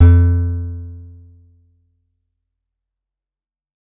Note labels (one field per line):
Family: guitar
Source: acoustic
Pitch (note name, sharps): F2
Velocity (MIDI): 100